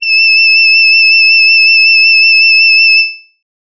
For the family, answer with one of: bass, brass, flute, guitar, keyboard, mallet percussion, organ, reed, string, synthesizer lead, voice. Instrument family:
voice